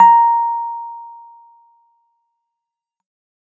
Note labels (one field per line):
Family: keyboard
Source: electronic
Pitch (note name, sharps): A#5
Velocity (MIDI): 50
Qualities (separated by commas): fast decay